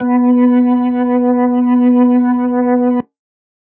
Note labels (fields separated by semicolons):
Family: organ; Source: electronic; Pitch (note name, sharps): B3; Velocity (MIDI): 25